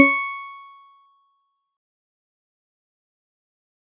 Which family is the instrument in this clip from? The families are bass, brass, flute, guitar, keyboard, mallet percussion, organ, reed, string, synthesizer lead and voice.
mallet percussion